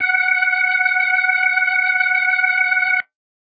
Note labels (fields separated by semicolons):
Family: organ; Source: electronic; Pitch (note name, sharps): F#5; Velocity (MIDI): 25